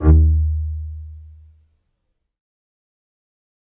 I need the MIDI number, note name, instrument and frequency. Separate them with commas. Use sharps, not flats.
39, D#2, acoustic string instrument, 77.78 Hz